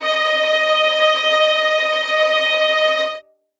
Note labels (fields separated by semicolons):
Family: string; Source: acoustic; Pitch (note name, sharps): D#5; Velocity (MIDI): 100; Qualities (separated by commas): bright, non-linear envelope, reverb